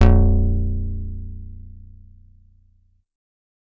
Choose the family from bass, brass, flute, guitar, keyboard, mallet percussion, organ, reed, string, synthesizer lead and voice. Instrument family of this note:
bass